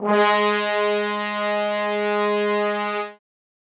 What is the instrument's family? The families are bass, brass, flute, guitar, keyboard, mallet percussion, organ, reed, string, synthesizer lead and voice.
brass